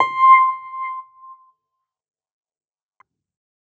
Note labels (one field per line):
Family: keyboard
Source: electronic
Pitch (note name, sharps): C6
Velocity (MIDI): 127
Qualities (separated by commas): fast decay